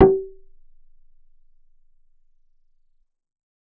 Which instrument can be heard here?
synthesizer bass